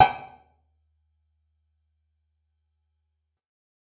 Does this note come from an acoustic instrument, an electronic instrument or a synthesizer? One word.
electronic